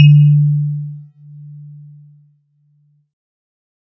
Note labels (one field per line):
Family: keyboard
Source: synthesizer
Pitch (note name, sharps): D3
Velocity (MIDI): 127